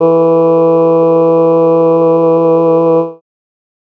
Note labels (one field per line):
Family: voice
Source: synthesizer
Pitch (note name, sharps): E3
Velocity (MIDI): 127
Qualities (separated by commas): bright